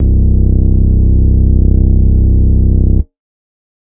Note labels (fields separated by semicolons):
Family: organ; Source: electronic; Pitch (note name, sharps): C1; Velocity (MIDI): 127